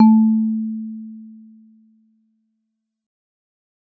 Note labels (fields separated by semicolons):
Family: mallet percussion; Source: acoustic; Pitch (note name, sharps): A3; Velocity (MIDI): 75; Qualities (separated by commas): dark, reverb